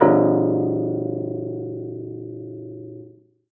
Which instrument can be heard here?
acoustic keyboard